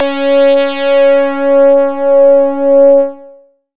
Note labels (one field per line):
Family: bass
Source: synthesizer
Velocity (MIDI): 100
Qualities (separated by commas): bright, distorted, long release